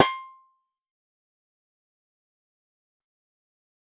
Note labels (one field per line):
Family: guitar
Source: synthesizer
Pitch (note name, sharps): C6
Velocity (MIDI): 50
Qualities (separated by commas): fast decay, percussive